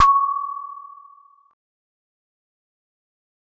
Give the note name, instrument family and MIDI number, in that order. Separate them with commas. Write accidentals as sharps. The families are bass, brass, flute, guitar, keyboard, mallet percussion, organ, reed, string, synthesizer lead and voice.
C#6, mallet percussion, 85